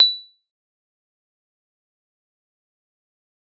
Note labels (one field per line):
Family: mallet percussion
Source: acoustic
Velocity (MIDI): 75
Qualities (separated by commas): bright, fast decay, percussive